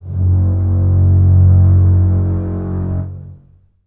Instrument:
acoustic string instrument